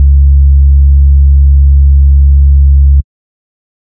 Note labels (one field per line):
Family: bass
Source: synthesizer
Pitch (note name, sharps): C#2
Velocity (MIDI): 127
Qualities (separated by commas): dark